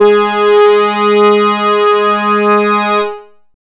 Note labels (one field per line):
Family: bass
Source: synthesizer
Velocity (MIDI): 127